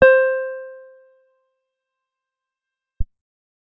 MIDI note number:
72